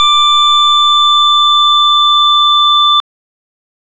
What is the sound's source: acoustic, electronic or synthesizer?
electronic